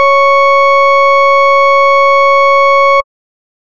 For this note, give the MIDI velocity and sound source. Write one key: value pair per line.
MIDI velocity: 127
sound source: synthesizer